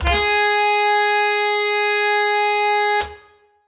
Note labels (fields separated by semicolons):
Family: reed; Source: acoustic; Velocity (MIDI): 75; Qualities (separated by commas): bright